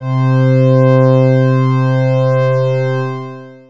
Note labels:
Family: organ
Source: electronic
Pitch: C3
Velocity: 75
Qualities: distorted, long release

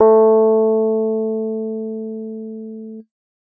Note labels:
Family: keyboard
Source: electronic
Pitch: A3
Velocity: 100

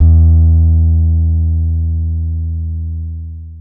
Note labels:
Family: guitar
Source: acoustic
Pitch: E2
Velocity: 100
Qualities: dark, long release

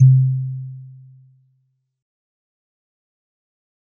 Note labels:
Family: mallet percussion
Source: acoustic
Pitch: C3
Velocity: 25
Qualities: dark, fast decay

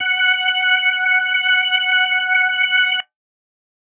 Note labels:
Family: organ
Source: electronic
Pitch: F#5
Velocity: 25

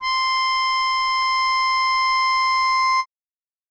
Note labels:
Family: reed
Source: acoustic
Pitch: C6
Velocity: 127

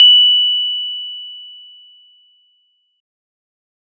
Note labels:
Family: organ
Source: electronic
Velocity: 100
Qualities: bright

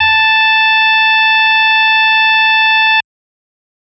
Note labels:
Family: organ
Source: electronic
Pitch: A5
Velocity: 127

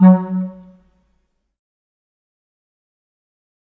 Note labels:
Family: reed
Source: acoustic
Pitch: F#3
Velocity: 25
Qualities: dark, fast decay, reverb

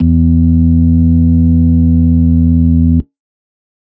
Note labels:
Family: organ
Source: electronic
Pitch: E2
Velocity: 75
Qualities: dark

